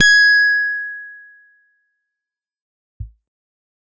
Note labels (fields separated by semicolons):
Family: guitar; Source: electronic; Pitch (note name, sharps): G#6; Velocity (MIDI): 75; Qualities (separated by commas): bright, distorted, fast decay